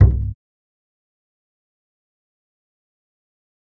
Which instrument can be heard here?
electronic bass